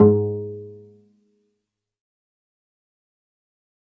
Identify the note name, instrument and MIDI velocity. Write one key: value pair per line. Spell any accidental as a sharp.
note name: G#2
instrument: acoustic string instrument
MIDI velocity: 50